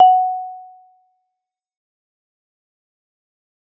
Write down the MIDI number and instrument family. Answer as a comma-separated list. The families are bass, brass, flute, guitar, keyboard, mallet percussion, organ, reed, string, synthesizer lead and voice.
78, mallet percussion